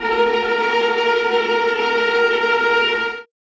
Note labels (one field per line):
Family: string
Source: acoustic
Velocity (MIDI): 25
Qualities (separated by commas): bright, non-linear envelope, reverb